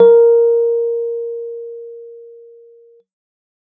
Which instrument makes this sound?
electronic keyboard